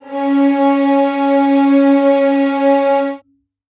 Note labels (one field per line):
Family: string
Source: acoustic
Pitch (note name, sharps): C#4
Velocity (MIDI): 25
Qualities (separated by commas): reverb